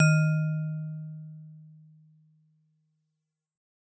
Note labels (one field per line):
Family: mallet percussion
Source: acoustic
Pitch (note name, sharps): D#3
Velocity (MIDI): 127